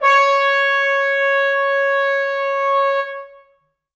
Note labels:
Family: brass; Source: acoustic; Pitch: C#5; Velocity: 75; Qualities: reverb

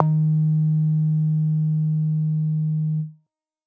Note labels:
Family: bass; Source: synthesizer; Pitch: D#3; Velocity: 25; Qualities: distorted

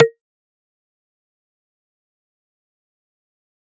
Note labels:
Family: mallet percussion; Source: acoustic; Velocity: 100; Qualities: fast decay, percussive

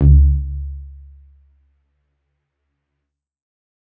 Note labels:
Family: keyboard; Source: electronic; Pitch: C#2; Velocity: 75; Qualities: dark

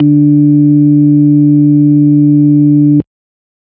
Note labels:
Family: organ; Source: electronic; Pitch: D3; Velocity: 25

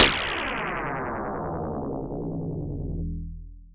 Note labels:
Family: mallet percussion; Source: electronic; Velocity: 127; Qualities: bright, long release

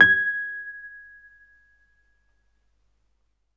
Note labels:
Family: keyboard; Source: electronic; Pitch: G#6; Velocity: 100

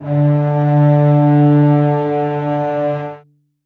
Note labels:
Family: string; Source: acoustic; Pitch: D3; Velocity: 25; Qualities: reverb

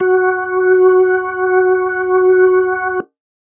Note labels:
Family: organ; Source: electronic; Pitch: F#4; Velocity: 25

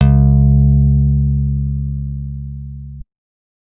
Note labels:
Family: guitar; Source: acoustic; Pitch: C#2; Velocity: 100

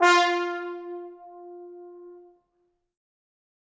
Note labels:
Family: brass; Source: acoustic; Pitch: F4; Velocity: 25; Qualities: bright, reverb

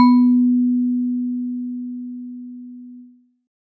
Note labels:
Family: mallet percussion; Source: acoustic; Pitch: B3; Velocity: 25

